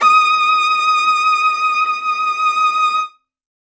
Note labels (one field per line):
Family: string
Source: acoustic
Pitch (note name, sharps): D#6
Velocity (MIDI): 127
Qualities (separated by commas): reverb